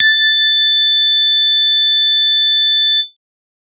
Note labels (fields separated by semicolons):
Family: bass; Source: synthesizer; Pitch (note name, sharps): A6; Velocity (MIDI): 100